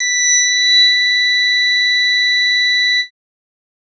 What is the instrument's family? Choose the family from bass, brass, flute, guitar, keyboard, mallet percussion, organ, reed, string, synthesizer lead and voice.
bass